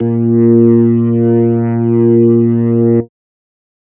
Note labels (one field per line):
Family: organ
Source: electronic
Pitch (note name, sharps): A#2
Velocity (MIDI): 25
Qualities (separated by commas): distorted